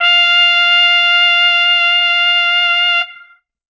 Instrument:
acoustic brass instrument